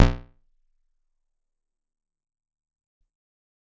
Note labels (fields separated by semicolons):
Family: guitar; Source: electronic; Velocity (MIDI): 25; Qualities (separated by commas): fast decay, percussive